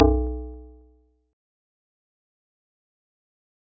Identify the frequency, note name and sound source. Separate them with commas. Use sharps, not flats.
61.74 Hz, B1, acoustic